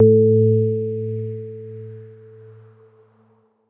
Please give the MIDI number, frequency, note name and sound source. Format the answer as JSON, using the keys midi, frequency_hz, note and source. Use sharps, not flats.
{"midi": 45, "frequency_hz": 110, "note": "A2", "source": "electronic"}